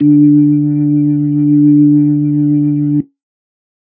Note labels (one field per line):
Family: organ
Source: electronic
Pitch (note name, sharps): D3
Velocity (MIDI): 100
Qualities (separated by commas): dark